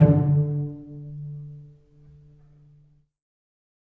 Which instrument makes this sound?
acoustic string instrument